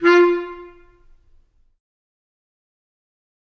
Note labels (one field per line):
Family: reed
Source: acoustic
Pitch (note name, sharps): F4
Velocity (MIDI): 100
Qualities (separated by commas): fast decay, percussive, reverb